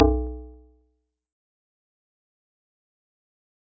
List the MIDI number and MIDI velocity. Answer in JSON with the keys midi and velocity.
{"midi": 35, "velocity": 75}